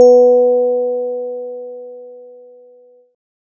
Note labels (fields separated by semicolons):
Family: bass; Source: synthesizer; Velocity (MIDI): 25